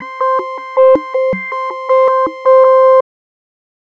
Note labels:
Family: bass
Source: synthesizer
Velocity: 25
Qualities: tempo-synced

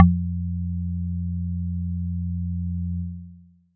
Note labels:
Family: mallet percussion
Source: acoustic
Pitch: F2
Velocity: 100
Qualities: dark

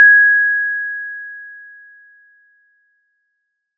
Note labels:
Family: mallet percussion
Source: acoustic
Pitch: G#6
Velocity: 50

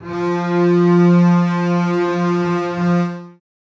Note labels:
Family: string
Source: acoustic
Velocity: 100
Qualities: reverb

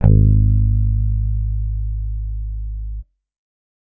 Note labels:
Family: bass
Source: electronic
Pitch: G#1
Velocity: 100

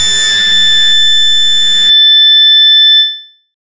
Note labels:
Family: bass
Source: synthesizer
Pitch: A6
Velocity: 127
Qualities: bright, distorted

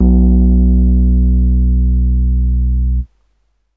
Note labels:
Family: keyboard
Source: electronic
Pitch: B1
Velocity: 50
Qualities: dark

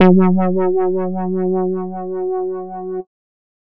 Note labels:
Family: bass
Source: synthesizer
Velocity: 75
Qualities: dark, distorted

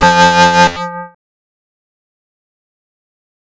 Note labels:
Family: bass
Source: synthesizer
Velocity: 100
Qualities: distorted, fast decay, multiphonic

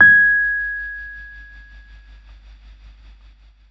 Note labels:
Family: keyboard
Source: electronic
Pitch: G#6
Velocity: 25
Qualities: long release

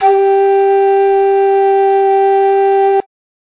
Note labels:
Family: flute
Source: acoustic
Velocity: 100

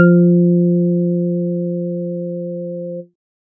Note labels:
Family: organ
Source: electronic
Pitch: F3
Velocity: 127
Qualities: dark

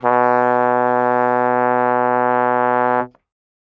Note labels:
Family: brass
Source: acoustic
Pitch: B2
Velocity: 50

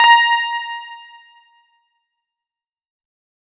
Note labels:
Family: guitar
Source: electronic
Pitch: A#5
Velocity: 25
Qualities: fast decay

